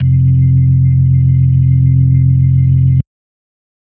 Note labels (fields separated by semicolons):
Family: organ; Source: electronic; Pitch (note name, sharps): F1; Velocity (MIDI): 75; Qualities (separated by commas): dark